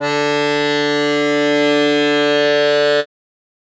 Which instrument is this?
acoustic reed instrument